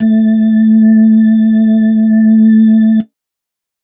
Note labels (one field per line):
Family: organ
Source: electronic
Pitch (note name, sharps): A3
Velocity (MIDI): 50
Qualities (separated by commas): dark